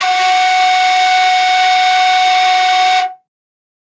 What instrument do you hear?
acoustic flute